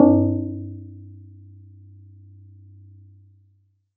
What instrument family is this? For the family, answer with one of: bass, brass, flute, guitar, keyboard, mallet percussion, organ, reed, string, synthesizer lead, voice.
mallet percussion